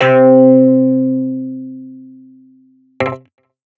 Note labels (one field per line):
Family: guitar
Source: electronic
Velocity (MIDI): 100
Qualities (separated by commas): distorted